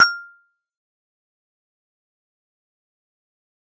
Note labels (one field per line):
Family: mallet percussion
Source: acoustic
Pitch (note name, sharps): F6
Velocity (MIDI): 127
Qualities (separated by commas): fast decay, percussive